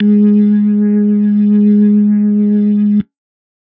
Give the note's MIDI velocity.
127